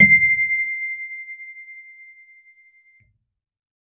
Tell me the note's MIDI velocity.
50